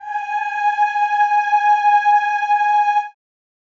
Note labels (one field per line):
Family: voice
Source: acoustic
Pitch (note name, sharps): G#5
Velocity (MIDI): 100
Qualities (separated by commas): reverb